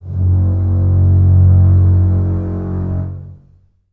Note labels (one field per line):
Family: string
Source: acoustic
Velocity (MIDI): 50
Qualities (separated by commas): long release, reverb